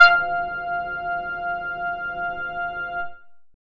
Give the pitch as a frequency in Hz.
698.5 Hz